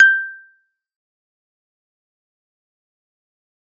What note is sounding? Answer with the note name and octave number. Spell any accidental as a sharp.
G6